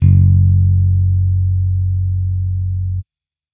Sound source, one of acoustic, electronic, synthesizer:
electronic